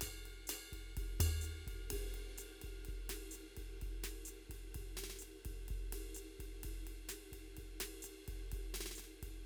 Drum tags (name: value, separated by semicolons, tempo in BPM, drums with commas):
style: bossa nova; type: beat; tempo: 127 BPM; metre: 4/4; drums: ride, ride bell, hi-hat pedal, snare, floor tom, kick